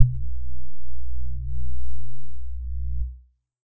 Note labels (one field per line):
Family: keyboard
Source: electronic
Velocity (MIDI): 25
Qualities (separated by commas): dark